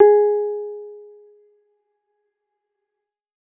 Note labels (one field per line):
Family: keyboard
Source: electronic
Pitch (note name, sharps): G#4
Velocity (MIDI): 75